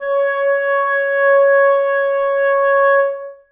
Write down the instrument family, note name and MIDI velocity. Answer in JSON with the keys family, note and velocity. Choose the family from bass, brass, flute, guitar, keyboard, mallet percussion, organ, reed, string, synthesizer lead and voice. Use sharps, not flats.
{"family": "reed", "note": "C#5", "velocity": 100}